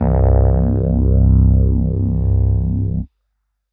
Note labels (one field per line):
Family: keyboard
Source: electronic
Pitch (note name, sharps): C1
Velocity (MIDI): 100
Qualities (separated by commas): distorted